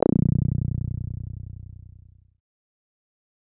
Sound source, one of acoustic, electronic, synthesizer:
synthesizer